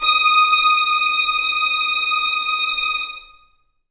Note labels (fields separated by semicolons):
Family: string; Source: acoustic; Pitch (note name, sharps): D#6; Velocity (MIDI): 75; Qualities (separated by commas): bright, reverb